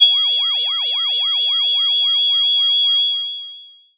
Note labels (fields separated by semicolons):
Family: voice; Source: synthesizer; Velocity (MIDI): 50; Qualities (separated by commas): bright, distorted, long release